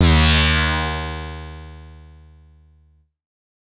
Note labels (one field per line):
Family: bass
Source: synthesizer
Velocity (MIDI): 75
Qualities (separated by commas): bright, distorted